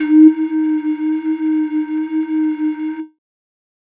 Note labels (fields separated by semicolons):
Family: flute; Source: synthesizer; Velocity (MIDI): 50; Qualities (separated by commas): distorted